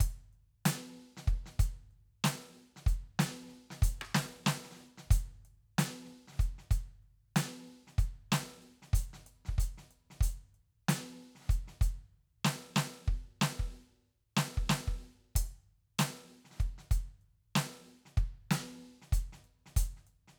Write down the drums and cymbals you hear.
closed hi-hat, snare, cross-stick and kick